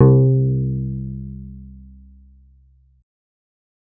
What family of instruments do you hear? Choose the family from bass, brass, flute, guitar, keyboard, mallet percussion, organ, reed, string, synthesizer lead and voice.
bass